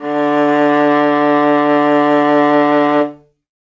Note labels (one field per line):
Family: string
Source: acoustic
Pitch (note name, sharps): D3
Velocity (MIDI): 25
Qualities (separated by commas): reverb